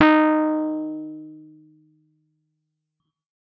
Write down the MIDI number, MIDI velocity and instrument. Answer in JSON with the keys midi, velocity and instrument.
{"midi": 63, "velocity": 127, "instrument": "electronic keyboard"}